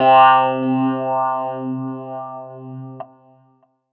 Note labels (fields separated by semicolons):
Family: keyboard; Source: electronic; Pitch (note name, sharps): C3; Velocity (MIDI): 25